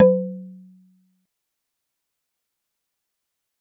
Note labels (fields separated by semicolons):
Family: mallet percussion; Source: acoustic; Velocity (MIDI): 50; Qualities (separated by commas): fast decay, percussive